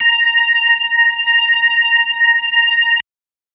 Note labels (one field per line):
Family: organ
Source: electronic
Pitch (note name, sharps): A#5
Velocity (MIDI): 25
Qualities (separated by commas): distorted